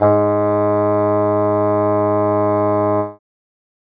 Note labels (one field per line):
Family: reed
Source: acoustic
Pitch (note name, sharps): G#2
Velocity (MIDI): 50